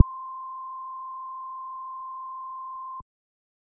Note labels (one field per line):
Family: bass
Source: synthesizer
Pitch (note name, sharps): C6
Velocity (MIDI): 127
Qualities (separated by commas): dark